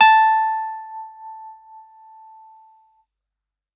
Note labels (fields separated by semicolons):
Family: keyboard; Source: electronic; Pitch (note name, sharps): A5; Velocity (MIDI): 127